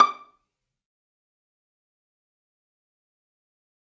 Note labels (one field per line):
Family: string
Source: acoustic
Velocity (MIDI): 100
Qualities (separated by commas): fast decay, percussive, reverb